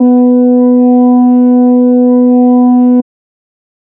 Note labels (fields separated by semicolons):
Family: organ; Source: electronic; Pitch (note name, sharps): B3; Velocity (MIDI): 50; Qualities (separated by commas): dark